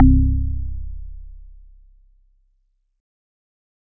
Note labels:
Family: organ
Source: electronic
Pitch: C1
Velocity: 100

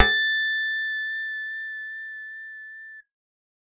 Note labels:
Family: bass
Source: synthesizer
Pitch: A6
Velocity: 127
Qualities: reverb

